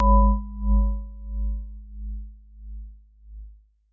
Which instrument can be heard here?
acoustic mallet percussion instrument